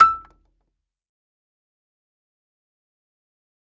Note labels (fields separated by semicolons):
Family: mallet percussion; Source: acoustic; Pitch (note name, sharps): E6; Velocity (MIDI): 75; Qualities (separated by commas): fast decay, percussive, reverb